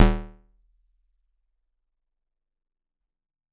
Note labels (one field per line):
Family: guitar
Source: electronic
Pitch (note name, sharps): D#1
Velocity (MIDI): 50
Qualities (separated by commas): fast decay, percussive